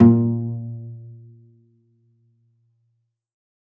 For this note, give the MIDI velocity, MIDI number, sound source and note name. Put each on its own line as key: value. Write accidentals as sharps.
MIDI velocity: 127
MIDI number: 46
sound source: acoustic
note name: A#2